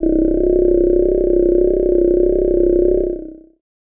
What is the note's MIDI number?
24